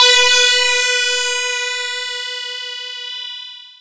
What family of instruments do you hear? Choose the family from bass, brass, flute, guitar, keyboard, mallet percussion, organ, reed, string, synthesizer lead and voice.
mallet percussion